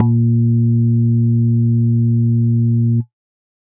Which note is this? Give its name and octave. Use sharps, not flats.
A#2